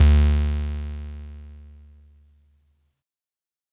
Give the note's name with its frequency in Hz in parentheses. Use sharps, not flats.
D2 (73.42 Hz)